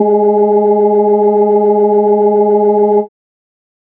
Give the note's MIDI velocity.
75